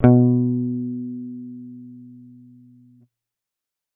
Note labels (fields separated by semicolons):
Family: bass; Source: electronic; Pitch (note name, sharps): B2; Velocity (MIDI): 100